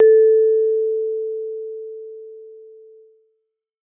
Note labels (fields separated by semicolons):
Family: mallet percussion; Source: acoustic; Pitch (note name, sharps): A4; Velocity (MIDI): 127